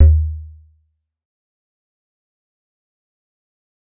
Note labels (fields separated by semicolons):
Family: guitar; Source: electronic; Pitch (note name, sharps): D#2; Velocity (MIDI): 25; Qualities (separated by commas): dark, fast decay, percussive, reverb